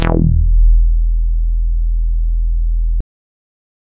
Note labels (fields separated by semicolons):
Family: bass; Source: synthesizer; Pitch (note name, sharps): E1; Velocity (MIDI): 50; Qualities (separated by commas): distorted